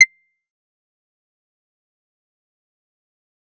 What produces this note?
synthesizer bass